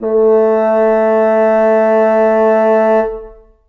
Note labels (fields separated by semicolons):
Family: reed; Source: acoustic; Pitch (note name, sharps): A3; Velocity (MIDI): 100; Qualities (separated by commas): long release, reverb